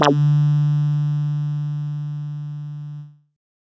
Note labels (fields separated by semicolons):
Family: bass; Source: synthesizer; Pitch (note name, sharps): D3; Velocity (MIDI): 50; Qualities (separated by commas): distorted